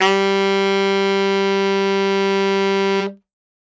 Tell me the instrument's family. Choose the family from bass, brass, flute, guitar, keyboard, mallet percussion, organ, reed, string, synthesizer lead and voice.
reed